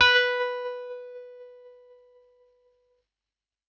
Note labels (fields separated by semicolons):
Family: keyboard; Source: electronic; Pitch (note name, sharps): B4; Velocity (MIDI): 127; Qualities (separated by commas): distorted, tempo-synced